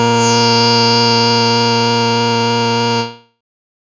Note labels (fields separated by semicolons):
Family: bass; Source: synthesizer; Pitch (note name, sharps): A#2; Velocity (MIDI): 127; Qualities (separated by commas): bright, distorted, non-linear envelope